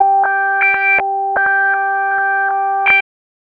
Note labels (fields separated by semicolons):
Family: bass; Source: synthesizer; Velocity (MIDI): 75; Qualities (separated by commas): tempo-synced